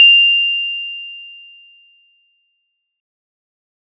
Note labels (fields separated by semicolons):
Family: mallet percussion; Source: acoustic; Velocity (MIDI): 50; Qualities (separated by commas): bright